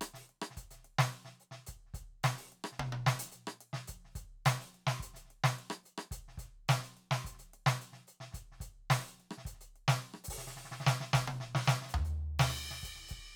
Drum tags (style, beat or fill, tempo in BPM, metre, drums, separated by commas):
ijexá, beat, 108 BPM, 4/4, crash, closed hi-hat, open hi-hat, hi-hat pedal, snare, cross-stick, high tom, floor tom, kick